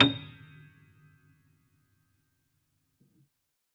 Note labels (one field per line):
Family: keyboard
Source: acoustic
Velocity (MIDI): 100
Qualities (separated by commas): percussive, reverb